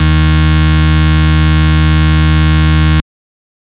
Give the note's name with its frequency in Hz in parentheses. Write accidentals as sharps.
D#2 (77.78 Hz)